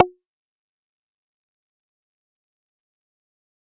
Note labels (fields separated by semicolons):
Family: bass; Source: synthesizer; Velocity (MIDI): 25; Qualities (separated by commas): distorted, fast decay, percussive